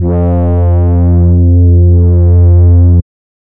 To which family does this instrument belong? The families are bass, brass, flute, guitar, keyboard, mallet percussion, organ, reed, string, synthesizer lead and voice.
reed